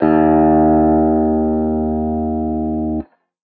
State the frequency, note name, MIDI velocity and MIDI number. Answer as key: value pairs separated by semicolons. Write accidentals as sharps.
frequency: 77.78 Hz; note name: D#2; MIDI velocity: 50; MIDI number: 39